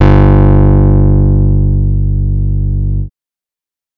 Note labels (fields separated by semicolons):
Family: bass; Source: synthesizer; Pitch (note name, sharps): G1; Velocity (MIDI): 100; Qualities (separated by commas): distorted